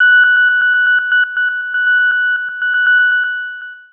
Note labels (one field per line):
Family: synthesizer lead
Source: synthesizer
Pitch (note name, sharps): F#6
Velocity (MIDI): 75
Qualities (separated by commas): long release, tempo-synced